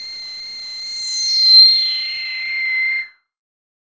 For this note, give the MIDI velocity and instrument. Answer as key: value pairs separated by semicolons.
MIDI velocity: 25; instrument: synthesizer bass